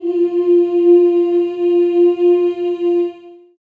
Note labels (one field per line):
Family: voice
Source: acoustic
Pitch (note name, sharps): F4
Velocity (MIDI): 25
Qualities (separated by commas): reverb